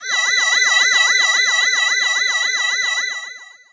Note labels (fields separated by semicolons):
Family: voice; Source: synthesizer; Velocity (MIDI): 75; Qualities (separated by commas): long release